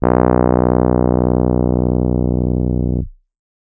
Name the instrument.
electronic keyboard